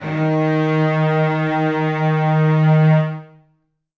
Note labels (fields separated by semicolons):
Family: string; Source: acoustic; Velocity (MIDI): 100; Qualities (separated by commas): reverb